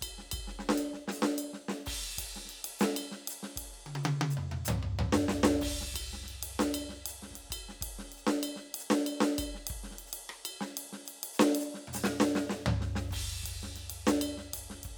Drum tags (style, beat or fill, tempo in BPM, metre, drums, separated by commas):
Afro-Cuban, beat, 128 BPM, 4/4, crash, ride, ride bell, hi-hat pedal, snare, cross-stick, high tom, mid tom, floor tom, kick